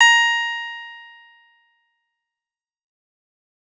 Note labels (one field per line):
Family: guitar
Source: electronic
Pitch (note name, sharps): A#5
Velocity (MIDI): 75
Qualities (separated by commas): bright, fast decay